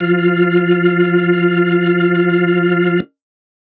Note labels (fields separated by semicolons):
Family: organ; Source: electronic; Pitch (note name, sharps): F3; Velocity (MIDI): 127; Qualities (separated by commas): reverb